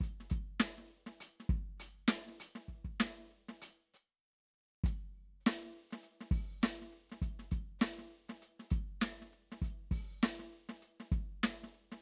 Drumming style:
funk